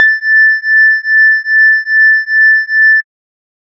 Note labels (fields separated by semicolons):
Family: bass; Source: synthesizer; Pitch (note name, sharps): A6; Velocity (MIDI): 127